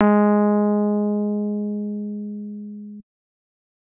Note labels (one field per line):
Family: keyboard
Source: electronic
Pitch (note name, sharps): G#3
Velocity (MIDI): 127